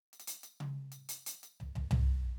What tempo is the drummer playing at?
95 BPM